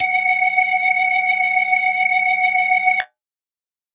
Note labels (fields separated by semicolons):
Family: organ; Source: electronic; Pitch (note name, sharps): F#5; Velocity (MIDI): 75